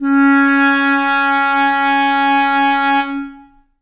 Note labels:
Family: reed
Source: acoustic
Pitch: C#4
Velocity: 75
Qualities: long release, reverb

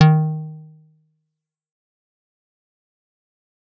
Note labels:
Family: bass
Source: synthesizer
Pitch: D#3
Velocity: 127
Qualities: dark, fast decay, percussive

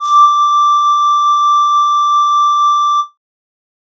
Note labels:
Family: flute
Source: synthesizer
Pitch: D6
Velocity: 127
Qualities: distorted

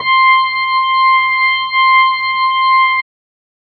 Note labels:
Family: organ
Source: electronic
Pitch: C6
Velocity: 127

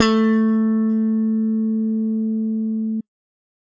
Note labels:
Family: bass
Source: electronic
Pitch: A3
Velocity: 100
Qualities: bright

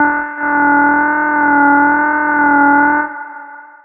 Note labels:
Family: bass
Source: synthesizer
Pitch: D4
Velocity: 75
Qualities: long release, reverb

